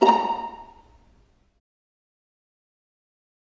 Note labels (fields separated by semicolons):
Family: string; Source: acoustic; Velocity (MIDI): 25; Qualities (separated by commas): fast decay, reverb